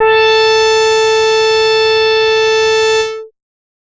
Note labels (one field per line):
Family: bass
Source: synthesizer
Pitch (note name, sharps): A4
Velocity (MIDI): 127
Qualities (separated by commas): bright, distorted